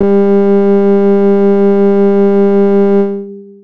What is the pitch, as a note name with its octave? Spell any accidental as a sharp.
G3